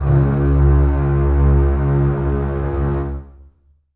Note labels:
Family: string; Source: acoustic; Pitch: C#2; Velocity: 127; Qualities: long release, reverb

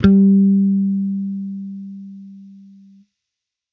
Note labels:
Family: bass; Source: electronic; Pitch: G3; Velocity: 50

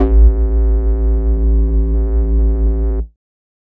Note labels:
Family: flute; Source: synthesizer; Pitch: A1; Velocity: 127; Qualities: distorted

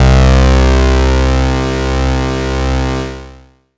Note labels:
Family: bass; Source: synthesizer; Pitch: C2; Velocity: 25; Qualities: bright, distorted, long release

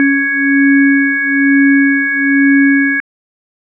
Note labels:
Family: organ; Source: electronic; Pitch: C#4; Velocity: 50

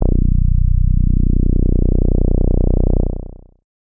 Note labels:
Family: bass; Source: synthesizer; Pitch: B0; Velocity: 50; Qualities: distorted, long release

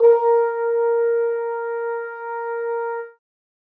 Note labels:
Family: brass; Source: acoustic; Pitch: A#4; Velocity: 50; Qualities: reverb

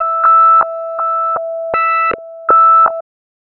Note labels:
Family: bass; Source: synthesizer; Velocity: 127; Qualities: tempo-synced

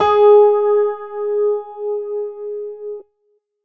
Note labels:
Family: keyboard; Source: electronic; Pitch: G#4; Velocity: 100

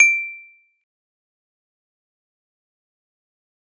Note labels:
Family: mallet percussion; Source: acoustic; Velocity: 25; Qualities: fast decay, percussive

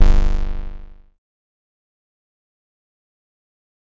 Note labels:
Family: bass; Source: synthesizer; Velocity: 50; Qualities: bright, distorted, fast decay

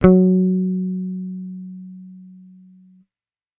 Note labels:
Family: bass; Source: electronic; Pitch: F#3; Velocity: 75

